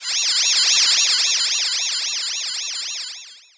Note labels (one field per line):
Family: voice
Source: synthesizer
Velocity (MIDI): 127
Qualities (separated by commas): bright, distorted, long release